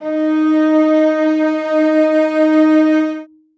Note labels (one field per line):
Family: string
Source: acoustic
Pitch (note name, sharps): D#4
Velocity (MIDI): 75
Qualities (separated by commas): reverb